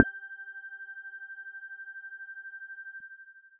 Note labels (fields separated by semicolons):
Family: mallet percussion; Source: electronic; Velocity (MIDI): 50